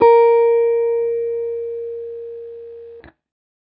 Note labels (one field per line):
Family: guitar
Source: electronic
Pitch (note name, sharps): A#4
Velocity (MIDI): 50